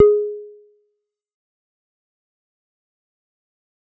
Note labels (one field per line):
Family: bass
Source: synthesizer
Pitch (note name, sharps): G#4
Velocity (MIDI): 127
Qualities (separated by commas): fast decay, percussive